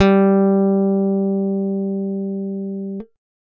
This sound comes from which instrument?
acoustic guitar